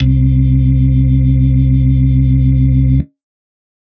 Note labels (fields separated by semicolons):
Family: organ; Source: electronic; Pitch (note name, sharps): C2; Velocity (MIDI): 75; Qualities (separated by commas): dark